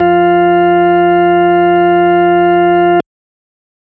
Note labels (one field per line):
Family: organ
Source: electronic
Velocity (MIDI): 75